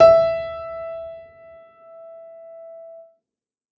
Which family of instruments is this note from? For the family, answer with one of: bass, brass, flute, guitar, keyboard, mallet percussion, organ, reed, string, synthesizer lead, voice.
keyboard